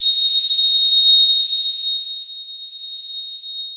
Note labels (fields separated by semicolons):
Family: mallet percussion; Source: electronic; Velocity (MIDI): 100; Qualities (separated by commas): bright, long release, non-linear envelope